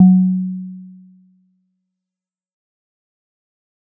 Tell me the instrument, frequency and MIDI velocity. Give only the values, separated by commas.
acoustic mallet percussion instrument, 185 Hz, 100